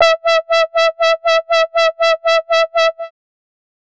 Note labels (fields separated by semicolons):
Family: bass; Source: synthesizer; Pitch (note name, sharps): E5; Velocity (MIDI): 100; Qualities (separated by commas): bright, distorted, tempo-synced